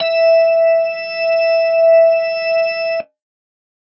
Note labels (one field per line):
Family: organ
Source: electronic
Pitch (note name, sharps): E5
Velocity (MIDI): 127